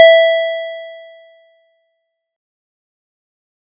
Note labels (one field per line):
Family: keyboard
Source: electronic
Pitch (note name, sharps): E5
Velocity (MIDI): 50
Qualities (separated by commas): distorted, fast decay